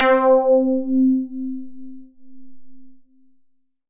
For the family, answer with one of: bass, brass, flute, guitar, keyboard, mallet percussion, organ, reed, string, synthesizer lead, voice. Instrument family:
synthesizer lead